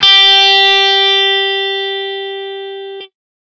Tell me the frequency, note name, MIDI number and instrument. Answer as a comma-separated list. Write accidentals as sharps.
392 Hz, G4, 67, electronic guitar